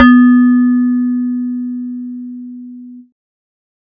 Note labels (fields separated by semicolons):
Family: bass; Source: synthesizer; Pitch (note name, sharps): B3; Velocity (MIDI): 25